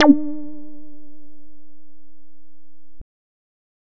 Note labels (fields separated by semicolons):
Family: bass; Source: synthesizer; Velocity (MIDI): 25; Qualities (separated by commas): distorted